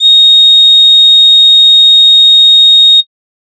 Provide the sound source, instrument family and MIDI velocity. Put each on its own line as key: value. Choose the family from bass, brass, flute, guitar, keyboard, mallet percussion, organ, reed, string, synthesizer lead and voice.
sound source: synthesizer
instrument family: flute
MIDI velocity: 25